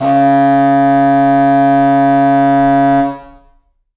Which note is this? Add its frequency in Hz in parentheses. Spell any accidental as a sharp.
C#3 (138.6 Hz)